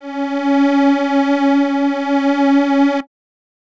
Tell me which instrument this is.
acoustic reed instrument